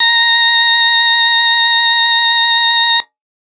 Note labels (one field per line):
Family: organ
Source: electronic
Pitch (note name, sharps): A#5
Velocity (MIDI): 25